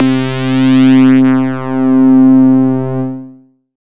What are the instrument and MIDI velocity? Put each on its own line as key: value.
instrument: synthesizer bass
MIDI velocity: 100